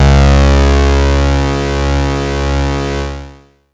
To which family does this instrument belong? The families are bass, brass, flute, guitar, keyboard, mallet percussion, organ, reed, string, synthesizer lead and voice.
bass